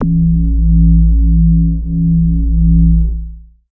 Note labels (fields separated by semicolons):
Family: bass; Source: synthesizer; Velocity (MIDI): 75; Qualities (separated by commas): distorted, long release, multiphonic